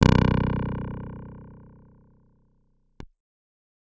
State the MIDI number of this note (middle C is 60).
23